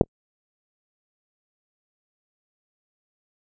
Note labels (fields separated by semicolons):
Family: guitar; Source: electronic; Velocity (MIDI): 75; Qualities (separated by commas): fast decay, percussive